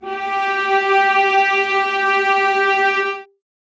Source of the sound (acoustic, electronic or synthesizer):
acoustic